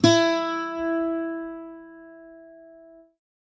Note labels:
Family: guitar; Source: acoustic; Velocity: 100; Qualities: reverb

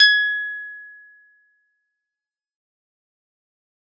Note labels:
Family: guitar; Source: acoustic; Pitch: G#6; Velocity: 127; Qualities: bright, fast decay, reverb

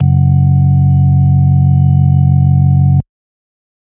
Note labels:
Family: organ; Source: electronic; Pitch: F#1; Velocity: 100; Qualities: dark

